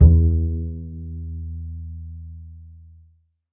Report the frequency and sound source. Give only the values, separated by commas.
82.41 Hz, acoustic